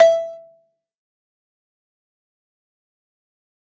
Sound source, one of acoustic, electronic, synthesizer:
acoustic